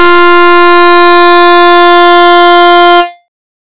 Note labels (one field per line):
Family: bass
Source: synthesizer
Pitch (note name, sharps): F4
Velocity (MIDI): 50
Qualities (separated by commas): bright, distorted